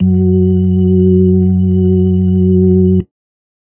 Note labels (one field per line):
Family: organ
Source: electronic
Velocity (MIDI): 100